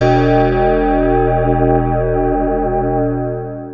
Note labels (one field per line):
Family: guitar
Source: electronic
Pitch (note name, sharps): E1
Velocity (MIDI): 100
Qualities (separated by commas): long release, multiphonic, non-linear envelope